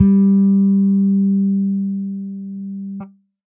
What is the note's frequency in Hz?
196 Hz